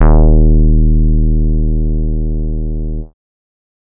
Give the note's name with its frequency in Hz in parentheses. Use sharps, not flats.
D#1 (38.89 Hz)